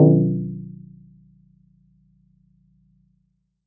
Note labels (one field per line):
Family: mallet percussion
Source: acoustic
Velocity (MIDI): 50